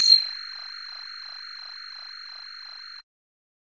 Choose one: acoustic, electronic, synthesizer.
synthesizer